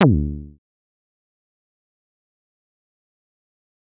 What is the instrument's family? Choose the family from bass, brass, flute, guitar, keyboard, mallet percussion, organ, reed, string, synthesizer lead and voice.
bass